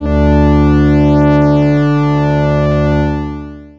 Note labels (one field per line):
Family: organ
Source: electronic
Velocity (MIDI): 100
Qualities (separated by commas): distorted, long release